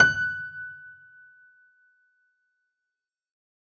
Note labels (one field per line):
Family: keyboard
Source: acoustic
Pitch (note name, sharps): F#6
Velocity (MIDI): 127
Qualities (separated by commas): reverb